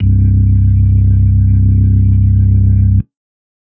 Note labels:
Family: organ; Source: electronic; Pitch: C1; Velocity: 100; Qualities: distorted

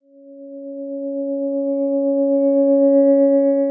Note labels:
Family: guitar; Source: electronic; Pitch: C#4; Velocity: 127; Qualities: dark, long release

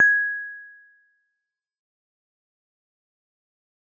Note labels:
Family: mallet percussion; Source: acoustic; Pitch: G#6; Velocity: 127; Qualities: fast decay, percussive

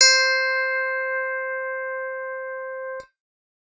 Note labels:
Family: guitar; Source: electronic; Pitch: C5; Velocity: 127; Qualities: bright, reverb

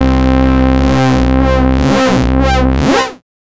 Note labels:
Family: bass; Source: synthesizer; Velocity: 75; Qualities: distorted, non-linear envelope

